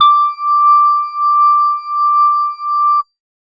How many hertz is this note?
1175 Hz